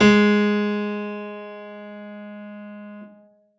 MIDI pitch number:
56